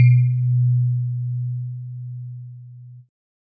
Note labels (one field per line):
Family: keyboard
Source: electronic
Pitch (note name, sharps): B2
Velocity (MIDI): 75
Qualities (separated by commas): multiphonic